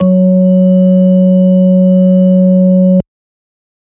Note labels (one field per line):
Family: organ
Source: electronic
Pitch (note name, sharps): F#3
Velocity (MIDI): 127